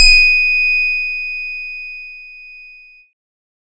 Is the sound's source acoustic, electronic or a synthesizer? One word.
electronic